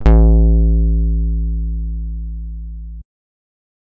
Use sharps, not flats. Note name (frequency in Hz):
A1 (55 Hz)